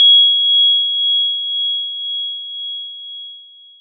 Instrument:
acoustic mallet percussion instrument